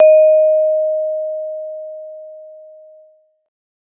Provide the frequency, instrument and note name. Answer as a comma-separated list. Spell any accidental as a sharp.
622.3 Hz, acoustic mallet percussion instrument, D#5